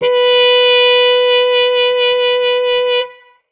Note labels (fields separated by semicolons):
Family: brass; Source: acoustic; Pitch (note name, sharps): B4; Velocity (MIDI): 100; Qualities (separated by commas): bright